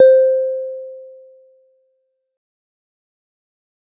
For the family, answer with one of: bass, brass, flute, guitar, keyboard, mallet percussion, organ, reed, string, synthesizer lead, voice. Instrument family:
guitar